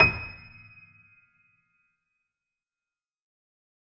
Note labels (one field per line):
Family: keyboard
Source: acoustic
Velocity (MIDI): 100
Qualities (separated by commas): fast decay, percussive